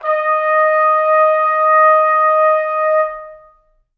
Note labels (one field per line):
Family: brass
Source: acoustic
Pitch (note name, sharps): D#5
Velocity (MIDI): 50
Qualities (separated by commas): long release, reverb